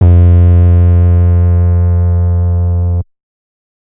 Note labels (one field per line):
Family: bass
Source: synthesizer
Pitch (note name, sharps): F2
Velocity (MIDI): 75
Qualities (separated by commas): distorted